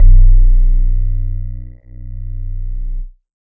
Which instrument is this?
synthesizer lead